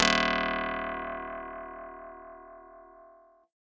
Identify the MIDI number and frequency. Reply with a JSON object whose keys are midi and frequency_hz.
{"midi": 27, "frequency_hz": 38.89}